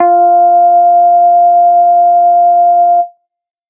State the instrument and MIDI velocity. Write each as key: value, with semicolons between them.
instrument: synthesizer bass; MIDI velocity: 25